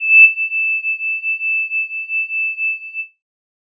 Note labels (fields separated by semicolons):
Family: flute; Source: synthesizer; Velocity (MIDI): 25; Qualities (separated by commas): bright, distorted